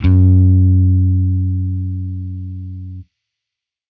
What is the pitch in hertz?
92.5 Hz